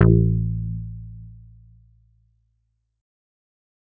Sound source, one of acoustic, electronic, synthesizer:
synthesizer